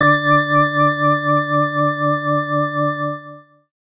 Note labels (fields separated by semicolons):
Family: organ; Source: electronic; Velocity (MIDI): 50; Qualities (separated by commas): distorted